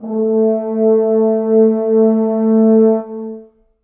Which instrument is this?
acoustic brass instrument